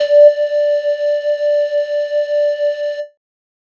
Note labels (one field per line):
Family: flute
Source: synthesizer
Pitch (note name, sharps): D5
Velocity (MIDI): 75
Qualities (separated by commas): distorted